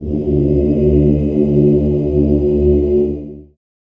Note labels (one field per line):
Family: voice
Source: acoustic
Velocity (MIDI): 50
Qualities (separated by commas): dark, long release, reverb